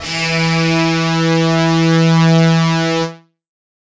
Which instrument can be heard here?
electronic guitar